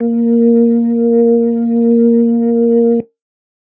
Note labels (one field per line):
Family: organ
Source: electronic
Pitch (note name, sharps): A#3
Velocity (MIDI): 127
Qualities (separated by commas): dark